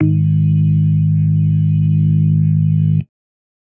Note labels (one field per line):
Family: organ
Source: electronic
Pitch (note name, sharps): G#1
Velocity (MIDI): 75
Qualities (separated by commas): dark